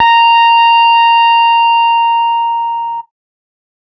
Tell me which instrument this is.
electronic guitar